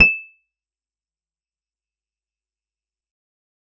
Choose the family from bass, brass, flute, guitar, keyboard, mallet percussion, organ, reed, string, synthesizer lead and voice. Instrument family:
guitar